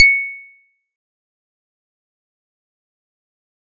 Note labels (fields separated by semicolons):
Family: mallet percussion; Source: acoustic; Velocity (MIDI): 50; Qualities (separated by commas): fast decay, percussive